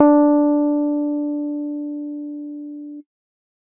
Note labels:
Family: keyboard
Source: electronic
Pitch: D4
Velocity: 100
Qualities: dark

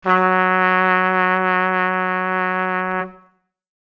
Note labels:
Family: brass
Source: acoustic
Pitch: F#3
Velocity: 25

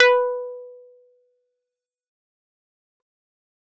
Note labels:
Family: keyboard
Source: electronic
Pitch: B4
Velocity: 100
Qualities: distorted, fast decay

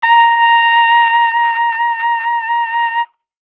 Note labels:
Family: brass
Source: acoustic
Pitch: A#5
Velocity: 25

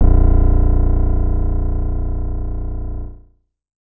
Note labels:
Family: keyboard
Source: synthesizer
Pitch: A#0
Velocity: 50

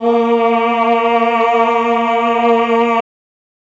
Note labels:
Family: voice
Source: electronic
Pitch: A#3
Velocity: 127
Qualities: reverb

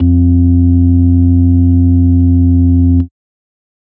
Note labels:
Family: organ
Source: electronic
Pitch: F2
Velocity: 127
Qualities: dark

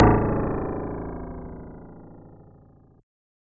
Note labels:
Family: synthesizer lead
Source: synthesizer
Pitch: A-1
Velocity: 100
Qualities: bright, distorted

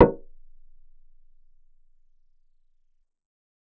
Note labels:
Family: bass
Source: synthesizer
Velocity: 50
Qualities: percussive, reverb

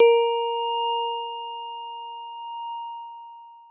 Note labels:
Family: mallet percussion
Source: acoustic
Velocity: 127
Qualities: bright, long release

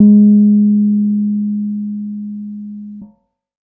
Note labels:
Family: keyboard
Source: electronic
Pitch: G#3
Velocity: 25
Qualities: dark

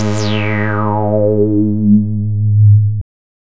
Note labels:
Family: bass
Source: synthesizer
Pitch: G#2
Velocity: 127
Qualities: bright, distorted

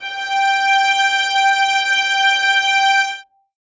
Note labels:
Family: string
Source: acoustic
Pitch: G5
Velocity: 50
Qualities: reverb

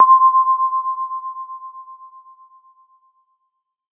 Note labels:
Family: keyboard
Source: electronic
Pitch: C6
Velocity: 127

